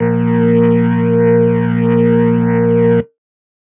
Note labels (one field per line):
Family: keyboard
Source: electronic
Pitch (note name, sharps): A#1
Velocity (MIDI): 75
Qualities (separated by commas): distorted